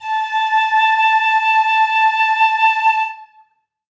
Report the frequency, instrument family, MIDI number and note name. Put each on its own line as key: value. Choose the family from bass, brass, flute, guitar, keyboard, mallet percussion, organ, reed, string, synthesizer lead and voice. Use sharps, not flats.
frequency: 880 Hz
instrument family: flute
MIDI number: 81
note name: A5